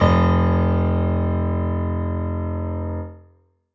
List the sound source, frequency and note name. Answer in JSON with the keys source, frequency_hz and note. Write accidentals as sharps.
{"source": "acoustic", "frequency_hz": 43.65, "note": "F1"}